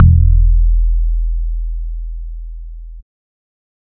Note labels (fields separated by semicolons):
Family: bass; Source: synthesizer; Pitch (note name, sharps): E1; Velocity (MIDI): 100